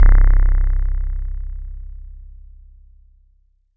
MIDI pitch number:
24